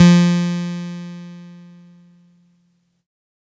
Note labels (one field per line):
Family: keyboard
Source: electronic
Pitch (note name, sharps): F3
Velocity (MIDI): 50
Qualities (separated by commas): bright, distorted